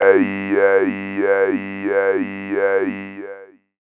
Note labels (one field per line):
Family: voice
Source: synthesizer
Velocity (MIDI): 50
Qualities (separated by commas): long release, non-linear envelope, tempo-synced